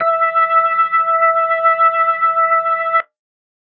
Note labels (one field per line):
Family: organ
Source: electronic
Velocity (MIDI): 100